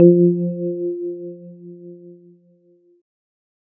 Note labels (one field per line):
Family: keyboard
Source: electronic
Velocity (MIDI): 75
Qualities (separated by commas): dark